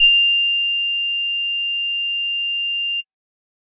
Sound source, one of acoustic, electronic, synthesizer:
synthesizer